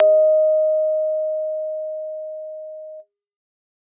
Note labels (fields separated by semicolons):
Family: keyboard; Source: acoustic; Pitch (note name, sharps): D#5; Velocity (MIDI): 100